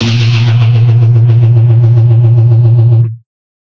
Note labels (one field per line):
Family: guitar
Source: electronic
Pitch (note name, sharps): A#2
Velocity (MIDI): 127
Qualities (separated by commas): bright, distorted